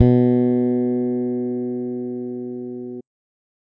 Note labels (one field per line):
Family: bass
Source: electronic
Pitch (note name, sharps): B2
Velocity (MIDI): 50